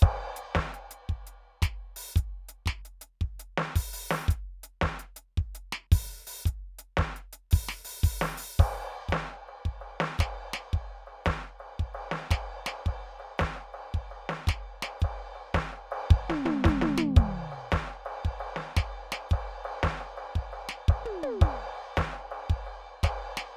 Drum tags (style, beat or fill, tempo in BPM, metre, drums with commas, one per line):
rock shuffle
beat
112 BPM
4/4
crash, closed hi-hat, open hi-hat, hi-hat pedal, snare, high tom, mid tom, floor tom, kick